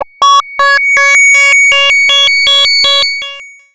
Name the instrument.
synthesizer bass